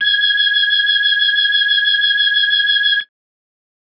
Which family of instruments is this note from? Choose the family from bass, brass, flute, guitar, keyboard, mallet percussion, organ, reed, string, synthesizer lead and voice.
organ